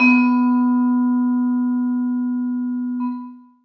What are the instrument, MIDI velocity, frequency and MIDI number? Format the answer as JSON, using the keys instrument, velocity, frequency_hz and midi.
{"instrument": "acoustic mallet percussion instrument", "velocity": 75, "frequency_hz": 246.9, "midi": 59}